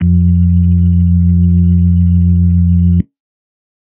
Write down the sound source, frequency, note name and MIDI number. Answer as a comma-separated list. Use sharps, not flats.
electronic, 87.31 Hz, F2, 41